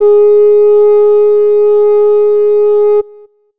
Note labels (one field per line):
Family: flute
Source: acoustic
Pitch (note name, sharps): G#4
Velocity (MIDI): 25